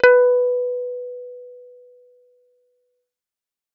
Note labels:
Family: bass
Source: synthesizer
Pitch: B4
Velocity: 50

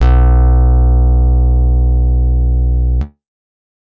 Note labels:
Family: guitar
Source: acoustic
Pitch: B1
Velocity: 25

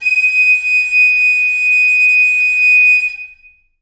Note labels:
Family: flute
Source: acoustic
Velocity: 100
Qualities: bright, long release, reverb

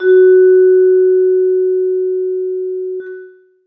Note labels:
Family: mallet percussion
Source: acoustic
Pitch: F#4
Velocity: 75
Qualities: reverb

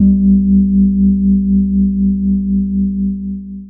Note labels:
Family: keyboard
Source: electronic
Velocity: 75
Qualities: dark, long release, reverb

